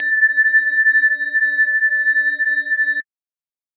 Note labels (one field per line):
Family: mallet percussion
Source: electronic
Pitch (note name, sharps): A6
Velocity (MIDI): 75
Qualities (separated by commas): multiphonic, non-linear envelope